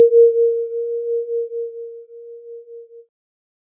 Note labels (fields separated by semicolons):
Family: keyboard; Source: electronic; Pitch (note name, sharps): A#4; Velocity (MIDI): 127; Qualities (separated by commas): multiphonic